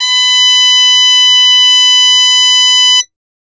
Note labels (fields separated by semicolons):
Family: flute; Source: acoustic; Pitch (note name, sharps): B5; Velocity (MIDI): 127; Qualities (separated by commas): bright, reverb